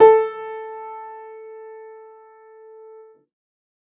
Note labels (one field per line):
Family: keyboard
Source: acoustic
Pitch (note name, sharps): A4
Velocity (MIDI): 127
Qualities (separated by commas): reverb